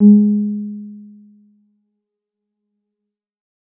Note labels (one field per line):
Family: keyboard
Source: electronic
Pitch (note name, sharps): G#3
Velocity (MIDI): 25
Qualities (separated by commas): dark